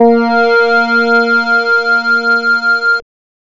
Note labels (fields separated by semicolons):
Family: bass; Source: synthesizer; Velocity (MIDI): 100; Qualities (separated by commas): distorted, multiphonic